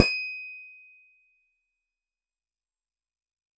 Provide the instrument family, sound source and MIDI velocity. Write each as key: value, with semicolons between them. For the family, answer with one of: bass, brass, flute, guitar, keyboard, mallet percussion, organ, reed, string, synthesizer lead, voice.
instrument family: keyboard; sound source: electronic; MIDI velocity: 75